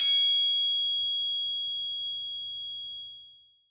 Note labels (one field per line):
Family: mallet percussion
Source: acoustic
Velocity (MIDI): 100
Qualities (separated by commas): bright, reverb